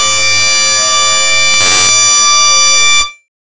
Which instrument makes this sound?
synthesizer bass